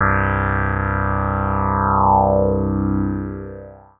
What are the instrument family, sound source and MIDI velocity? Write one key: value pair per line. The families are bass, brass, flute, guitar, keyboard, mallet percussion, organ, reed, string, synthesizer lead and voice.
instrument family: synthesizer lead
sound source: synthesizer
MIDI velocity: 127